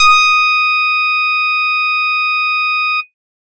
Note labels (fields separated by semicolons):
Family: bass; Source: synthesizer; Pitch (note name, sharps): D#6; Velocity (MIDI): 75